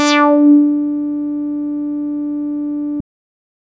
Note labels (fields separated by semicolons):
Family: bass; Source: synthesizer; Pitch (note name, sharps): D4; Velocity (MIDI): 100; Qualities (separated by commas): distorted